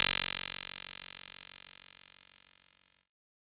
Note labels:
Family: keyboard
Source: electronic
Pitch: F#1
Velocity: 50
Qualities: bright, distorted

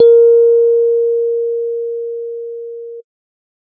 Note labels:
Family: keyboard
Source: electronic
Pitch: A#4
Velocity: 127

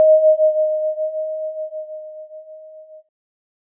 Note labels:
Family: keyboard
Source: electronic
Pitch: D#5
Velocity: 25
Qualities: multiphonic

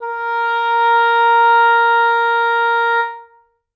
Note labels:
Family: reed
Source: acoustic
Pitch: A#4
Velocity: 75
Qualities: reverb

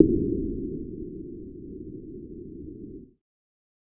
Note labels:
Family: bass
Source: synthesizer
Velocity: 25

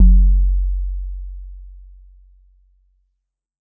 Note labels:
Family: mallet percussion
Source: acoustic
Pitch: F#1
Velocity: 50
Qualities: dark

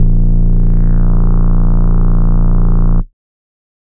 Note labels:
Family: bass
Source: synthesizer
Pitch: A#0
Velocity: 127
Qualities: distorted

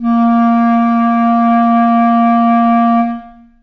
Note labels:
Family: reed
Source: acoustic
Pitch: A#3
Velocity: 50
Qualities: long release, reverb

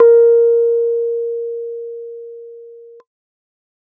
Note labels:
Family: keyboard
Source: electronic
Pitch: A#4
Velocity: 75

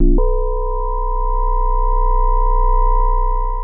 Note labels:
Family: mallet percussion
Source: synthesizer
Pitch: B0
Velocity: 127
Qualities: long release, multiphonic

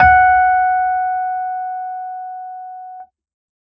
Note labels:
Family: keyboard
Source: electronic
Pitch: F#5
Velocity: 127

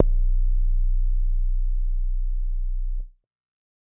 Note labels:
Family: bass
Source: synthesizer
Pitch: B0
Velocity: 100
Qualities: dark, distorted

